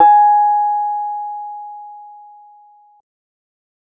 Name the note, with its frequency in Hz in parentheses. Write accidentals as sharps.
G#5 (830.6 Hz)